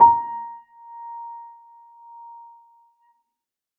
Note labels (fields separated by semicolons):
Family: keyboard; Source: acoustic; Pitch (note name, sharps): A#5; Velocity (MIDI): 50; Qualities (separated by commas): dark